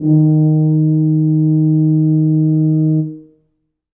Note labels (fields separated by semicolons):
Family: brass; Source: acoustic; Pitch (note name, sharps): D#3; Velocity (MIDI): 75; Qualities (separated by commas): dark, reverb